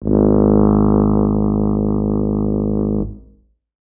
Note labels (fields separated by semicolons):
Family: brass; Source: acoustic; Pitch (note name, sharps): G#1; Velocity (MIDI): 50